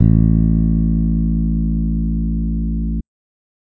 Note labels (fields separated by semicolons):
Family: bass; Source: electronic; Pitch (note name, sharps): A1; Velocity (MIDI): 50